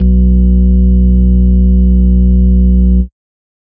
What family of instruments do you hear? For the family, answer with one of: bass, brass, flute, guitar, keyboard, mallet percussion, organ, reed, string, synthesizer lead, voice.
organ